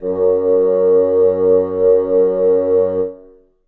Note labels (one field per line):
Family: reed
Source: acoustic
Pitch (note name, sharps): F#2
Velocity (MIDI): 50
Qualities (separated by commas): reverb